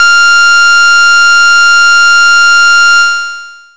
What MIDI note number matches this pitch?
89